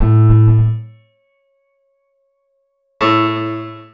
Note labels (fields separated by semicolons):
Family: guitar; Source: acoustic; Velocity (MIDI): 25; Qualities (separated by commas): reverb